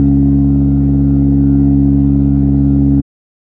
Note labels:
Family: organ; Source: electronic; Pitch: C#2; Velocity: 25; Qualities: dark

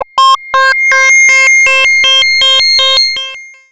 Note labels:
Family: bass; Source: synthesizer; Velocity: 25; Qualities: bright, distorted, long release, multiphonic, tempo-synced

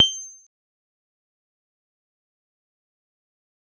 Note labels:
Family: mallet percussion; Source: electronic; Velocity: 25; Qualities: bright, fast decay, percussive

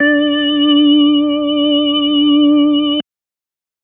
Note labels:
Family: organ; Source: electronic; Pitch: D4; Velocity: 25

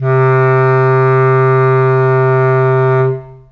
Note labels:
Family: reed; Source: acoustic; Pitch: C3; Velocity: 50; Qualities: long release, reverb

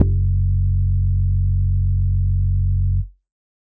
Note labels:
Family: organ; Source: electronic; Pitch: F#1; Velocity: 50

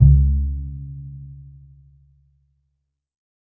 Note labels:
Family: string; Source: acoustic; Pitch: C#2; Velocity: 75; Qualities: dark, reverb

